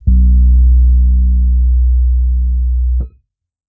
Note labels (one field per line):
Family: keyboard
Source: electronic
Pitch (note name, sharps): B1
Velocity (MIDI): 25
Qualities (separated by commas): dark